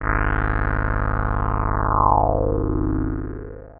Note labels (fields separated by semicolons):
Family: synthesizer lead; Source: synthesizer; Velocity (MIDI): 25; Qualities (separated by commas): long release